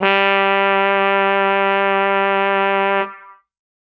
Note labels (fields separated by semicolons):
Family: brass; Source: acoustic; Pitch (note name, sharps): G3; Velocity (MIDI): 100; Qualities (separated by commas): bright